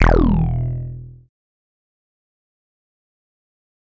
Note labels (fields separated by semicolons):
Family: bass; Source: synthesizer; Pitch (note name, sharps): E1; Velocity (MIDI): 100; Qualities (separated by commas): distorted, fast decay